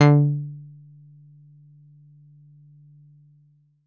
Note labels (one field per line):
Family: guitar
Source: synthesizer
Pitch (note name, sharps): D3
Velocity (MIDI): 127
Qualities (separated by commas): percussive